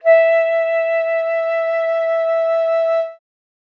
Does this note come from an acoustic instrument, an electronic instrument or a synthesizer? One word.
acoustic